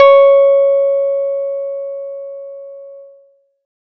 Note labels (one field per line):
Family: guitar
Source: acoustic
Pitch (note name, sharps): C#5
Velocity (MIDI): 25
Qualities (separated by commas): dark